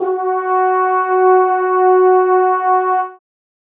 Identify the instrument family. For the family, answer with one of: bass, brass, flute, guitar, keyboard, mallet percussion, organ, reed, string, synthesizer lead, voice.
brass